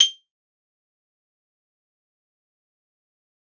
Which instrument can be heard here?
acoustic guitar